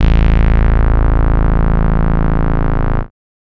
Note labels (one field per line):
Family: bass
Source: synthesizer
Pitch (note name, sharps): A0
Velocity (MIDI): 100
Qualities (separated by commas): bright, distorted